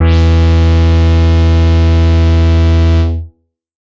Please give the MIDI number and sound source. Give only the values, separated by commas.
40, synthesizer